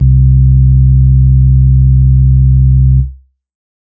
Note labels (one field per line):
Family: organ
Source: electronic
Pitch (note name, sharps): C2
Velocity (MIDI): 100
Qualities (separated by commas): dark